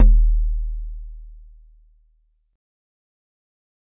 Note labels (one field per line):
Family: mallet percussion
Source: acoustic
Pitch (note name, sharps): D#1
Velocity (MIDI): 75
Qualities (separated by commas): fast decay